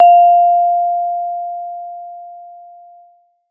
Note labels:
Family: mallet percussion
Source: acoustic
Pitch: F5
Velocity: 75

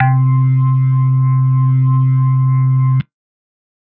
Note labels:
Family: organ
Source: electronic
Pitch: C3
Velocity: 25

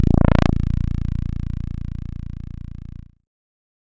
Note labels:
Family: keyboard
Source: synthesizer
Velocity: 127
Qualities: bright, distorted

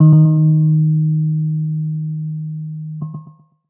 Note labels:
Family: keyboard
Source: electronic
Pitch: D#3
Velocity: 50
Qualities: dark, tempo-synced

